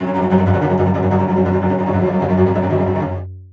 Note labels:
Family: string; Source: acoustic; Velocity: 127; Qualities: long release, non-linear envelope, reverb

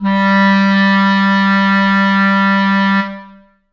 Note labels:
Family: reed; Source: acoustic; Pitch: G3; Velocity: 127; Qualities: reverb

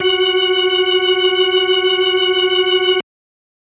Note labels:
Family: organ; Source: electronic; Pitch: F#4; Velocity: 25

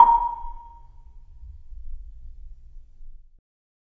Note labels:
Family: mallet percussion; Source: acoustic; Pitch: A#5; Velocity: 50; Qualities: reverb

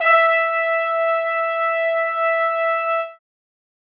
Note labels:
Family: brass; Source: acoustic; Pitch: E5; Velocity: 75; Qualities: reverb

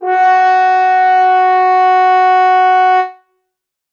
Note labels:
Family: brass; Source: acoustic; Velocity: 127; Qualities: reverb

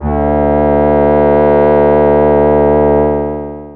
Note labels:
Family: voice; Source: synthesizer; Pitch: D2; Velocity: 100; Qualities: distorted, long release

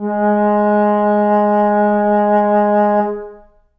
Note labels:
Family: flute; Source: acoustic; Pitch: G#3; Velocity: 127; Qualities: long release, reverb

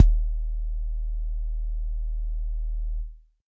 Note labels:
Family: keyboard; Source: electronic; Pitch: D#1; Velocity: 100; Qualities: dark

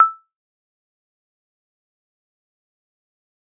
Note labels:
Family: mallet percussion; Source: acoustic; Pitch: E6; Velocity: 25; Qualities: dark, fast decay, percussive, reverb

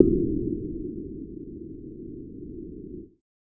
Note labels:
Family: bass; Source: synthesizer; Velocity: 100

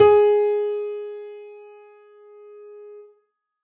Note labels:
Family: keyboard; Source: acoustic; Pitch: G#4; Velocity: 100

